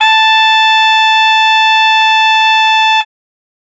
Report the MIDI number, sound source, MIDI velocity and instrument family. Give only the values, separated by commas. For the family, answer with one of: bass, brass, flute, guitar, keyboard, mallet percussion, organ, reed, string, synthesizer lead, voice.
81, acoustic, 50, reed